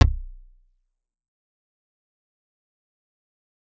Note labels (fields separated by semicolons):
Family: guitar; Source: electronic; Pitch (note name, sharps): B0; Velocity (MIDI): 75; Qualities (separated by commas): fast decay, percussive